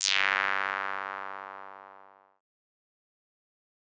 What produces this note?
synthesizer bass